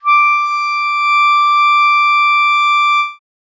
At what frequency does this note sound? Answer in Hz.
1175 Hz